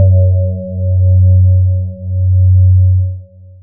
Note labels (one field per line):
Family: voice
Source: synthesizer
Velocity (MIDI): 50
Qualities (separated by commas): dark, long release